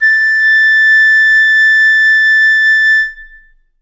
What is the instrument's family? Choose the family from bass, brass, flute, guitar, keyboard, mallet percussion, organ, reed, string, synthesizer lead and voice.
flute